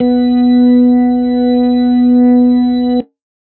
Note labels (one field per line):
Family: organ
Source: electronic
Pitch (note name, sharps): B3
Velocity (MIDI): 127